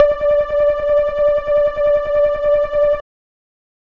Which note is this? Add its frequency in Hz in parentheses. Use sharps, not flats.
D5 (587.3 Hz)